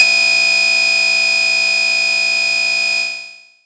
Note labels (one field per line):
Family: bass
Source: synthesizer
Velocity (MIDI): 100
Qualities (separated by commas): bright, distorted, long release